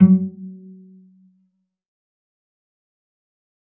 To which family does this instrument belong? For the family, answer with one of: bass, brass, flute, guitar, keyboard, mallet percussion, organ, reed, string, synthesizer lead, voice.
string